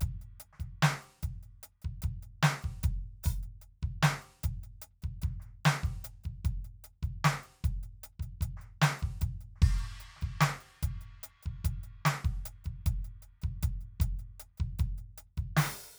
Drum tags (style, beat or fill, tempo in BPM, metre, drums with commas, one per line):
hip-hop
beat
75 BPM
4/4
crash, closed hi-hat, open hi-hat, hi-hat pedal, snare, kick